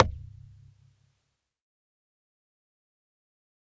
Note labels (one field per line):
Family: string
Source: acoustic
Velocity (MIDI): 25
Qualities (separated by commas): fast decay, percussive, reverb